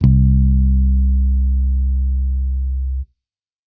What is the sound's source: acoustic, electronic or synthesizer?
electronic